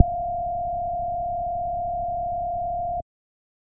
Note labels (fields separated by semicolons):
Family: bass; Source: synthesizer; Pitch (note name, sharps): F5; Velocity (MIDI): 50; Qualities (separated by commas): dark